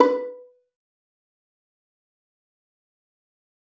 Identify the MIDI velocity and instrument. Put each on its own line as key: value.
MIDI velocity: 25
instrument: acoustic string instrument